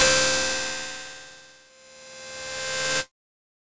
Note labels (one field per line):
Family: guitar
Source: electronic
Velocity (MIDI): 75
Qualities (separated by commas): bright, distorted